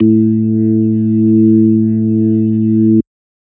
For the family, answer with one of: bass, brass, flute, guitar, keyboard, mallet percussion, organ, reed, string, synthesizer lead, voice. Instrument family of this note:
organ